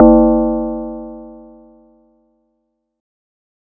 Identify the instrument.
acoustic mallet percussion instrument